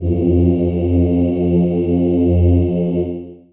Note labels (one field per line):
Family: voice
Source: acoustic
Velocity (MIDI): 100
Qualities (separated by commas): dark, reverb